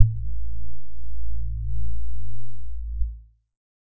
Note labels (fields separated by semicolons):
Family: keyboard; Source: electronic; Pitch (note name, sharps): A1; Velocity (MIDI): 25; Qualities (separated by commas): dark